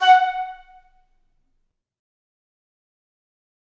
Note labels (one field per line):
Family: reed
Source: acoustic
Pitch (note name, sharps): F#5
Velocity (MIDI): 25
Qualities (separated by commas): fast decay, reverb